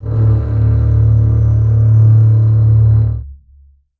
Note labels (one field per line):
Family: string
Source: acoustic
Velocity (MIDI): 25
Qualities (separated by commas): long release, reverb